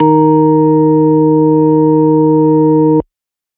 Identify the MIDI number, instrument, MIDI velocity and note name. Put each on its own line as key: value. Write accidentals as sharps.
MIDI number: 51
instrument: electronic organ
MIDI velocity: 127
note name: D#3